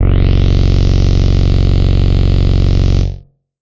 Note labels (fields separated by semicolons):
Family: bass; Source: synthesizer; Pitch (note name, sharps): F#0; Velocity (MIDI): 25; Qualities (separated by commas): distorted